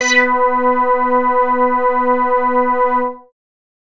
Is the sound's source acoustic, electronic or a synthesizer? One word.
synthesizer